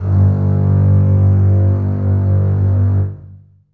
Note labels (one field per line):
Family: string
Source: acoustic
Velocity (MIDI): 100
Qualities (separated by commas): long release, reverb